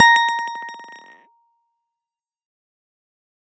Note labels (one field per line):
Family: guitar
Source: electronic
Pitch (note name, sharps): A#5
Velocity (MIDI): 100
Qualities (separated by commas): fast decay